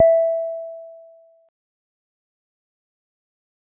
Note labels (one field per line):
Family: guitar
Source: synthesizer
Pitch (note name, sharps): E5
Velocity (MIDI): 25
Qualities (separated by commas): dark, fast decay